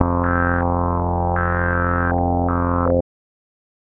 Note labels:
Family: bass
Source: synthesizer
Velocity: 100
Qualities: tempo-synced

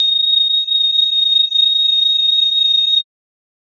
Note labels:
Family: mallet percussion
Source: electronic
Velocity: 127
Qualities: multiphonic, non-linear envelope

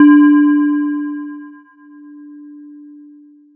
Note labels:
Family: mallet percussion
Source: electronic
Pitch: D4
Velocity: 50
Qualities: multiphonic

